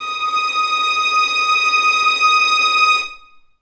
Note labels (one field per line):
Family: string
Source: acoustic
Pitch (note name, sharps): D#6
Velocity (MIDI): 25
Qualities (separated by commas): bright, reverb